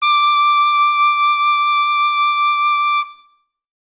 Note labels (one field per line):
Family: brass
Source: acoustic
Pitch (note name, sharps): D6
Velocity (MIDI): 127